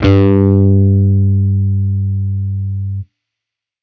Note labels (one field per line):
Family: bass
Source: electronic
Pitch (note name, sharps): G2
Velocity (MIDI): 127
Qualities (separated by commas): distorted